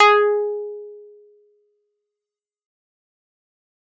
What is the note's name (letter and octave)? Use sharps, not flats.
G#4